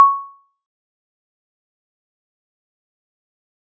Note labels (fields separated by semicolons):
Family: mallet percussion; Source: acoustic; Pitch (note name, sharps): C#6; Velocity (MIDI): 75; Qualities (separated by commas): fast decay, percussive